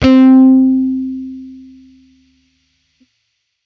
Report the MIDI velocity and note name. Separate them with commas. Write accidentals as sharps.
100, C4